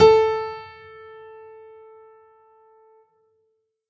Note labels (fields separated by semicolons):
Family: keyboard; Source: acoustic; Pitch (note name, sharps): A4; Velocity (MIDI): 127; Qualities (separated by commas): reverb